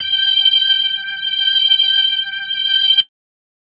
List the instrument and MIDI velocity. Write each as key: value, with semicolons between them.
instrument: electronic organ; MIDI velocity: 75